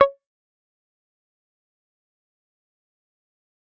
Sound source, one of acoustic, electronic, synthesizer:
electronic